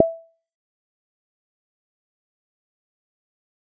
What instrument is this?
synthesizer bass